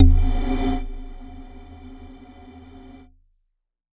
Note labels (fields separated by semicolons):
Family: mallet percussion; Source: electronic; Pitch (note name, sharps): A#0; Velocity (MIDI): 127; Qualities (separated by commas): dark, non-linear envelope